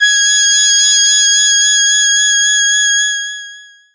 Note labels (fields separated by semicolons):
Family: voice; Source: synthesizer; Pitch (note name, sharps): G#6; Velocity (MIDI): 50; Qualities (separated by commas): bright, distorted, long release